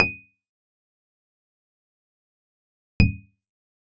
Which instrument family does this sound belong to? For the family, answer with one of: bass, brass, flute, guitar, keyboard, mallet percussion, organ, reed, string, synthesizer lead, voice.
guitar